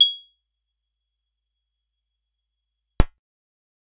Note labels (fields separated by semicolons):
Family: guitar; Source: acoustic; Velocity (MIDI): 50; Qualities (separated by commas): percussive